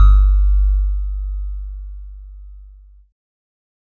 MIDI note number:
31